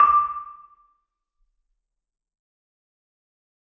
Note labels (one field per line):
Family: mallet percussion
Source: acoustic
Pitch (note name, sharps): D6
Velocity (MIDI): 75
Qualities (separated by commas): fast decay, percussive, reverb